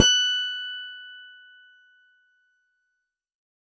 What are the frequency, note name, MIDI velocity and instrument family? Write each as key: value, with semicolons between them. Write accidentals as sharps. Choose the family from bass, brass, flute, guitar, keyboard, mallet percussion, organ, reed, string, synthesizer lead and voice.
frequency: 1480 Hz; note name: F#6; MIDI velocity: 50; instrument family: keyboard